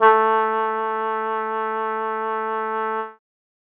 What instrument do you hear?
acoustic reed instrument